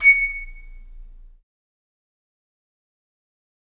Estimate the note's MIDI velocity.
50